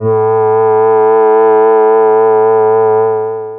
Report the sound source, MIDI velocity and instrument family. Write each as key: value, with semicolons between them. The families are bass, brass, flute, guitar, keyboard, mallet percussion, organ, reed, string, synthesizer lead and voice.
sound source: synthesizer; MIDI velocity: 25; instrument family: voice